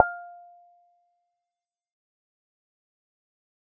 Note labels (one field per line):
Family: bass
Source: synthesizer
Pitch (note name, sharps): F5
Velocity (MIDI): 25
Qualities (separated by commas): fast decay, percussive